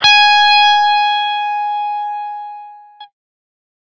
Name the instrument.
electronic guitar